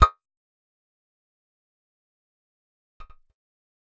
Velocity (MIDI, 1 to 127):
50